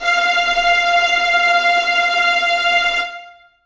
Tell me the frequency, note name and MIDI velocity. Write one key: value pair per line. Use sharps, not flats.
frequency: 698.5 Hz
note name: F5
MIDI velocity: 127